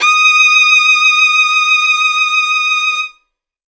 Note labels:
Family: string; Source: acoustic; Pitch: D#6; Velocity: 100

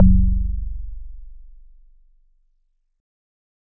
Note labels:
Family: organ; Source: electronic; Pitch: F#0; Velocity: 75

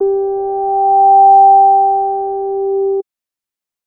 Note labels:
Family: bass; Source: synthesizer; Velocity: 50; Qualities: distorted

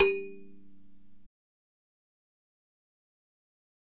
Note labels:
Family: mallet percussion; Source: acoustic; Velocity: 25; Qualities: fast decay, reverb

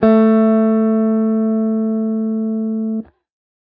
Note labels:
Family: guitar; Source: electronic; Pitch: A3; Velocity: 100

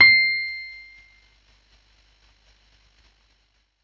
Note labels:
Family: keyboard; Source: electronic; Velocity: 25; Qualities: distorted, tempo-synced

